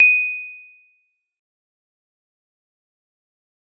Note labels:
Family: mallet percussion; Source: acoustic; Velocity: 75; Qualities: bright, fast decay, percussive

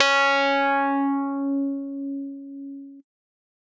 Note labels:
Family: keyboard; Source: electronic; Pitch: C#4; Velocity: 127; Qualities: distorted

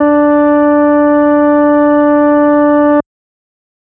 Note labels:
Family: organ; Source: electronic; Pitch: D4; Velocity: 127

